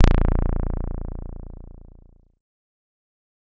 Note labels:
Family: bass; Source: synthesizer; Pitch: A#0; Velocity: 100; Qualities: distorted, fast decay

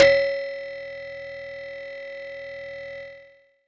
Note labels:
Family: mallet percussion; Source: acoustic; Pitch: C#5; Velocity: 100; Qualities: distorted

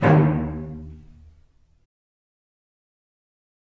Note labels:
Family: string; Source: acoustic; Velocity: 75; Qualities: fast decay, reverb

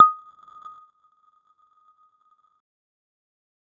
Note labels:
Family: mallet percussion; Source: electronic; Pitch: D#6; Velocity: 25; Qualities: fast decay, non-linear envelope, percussive

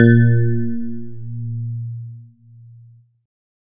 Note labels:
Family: keyboard; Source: electronic; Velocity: 127

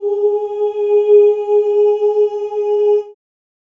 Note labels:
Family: voice; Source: acoustic; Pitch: G#4; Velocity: 127; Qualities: reverb

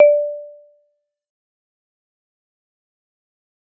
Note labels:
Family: mallet percussion; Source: acoustic; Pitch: D5; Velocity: 25; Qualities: fast decay, percussive

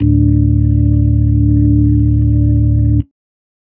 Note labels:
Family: organ; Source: electronic; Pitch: D1; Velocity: 127; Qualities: dark

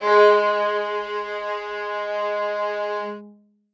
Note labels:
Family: string; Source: acoustic; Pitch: G#3; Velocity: 127; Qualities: reverb

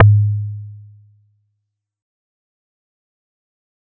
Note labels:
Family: mallet percussion; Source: acoustic; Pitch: G#2; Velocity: 100; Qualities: fast decay

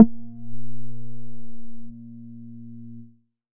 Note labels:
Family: bass; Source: synthesizer; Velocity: 25; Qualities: distorted

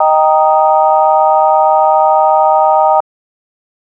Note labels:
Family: organ; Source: electronic; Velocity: 127

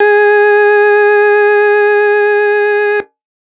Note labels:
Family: organ; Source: electronic; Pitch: G#4; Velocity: 25

